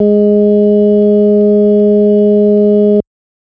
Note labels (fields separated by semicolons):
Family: organ; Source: electronic; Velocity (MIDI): 100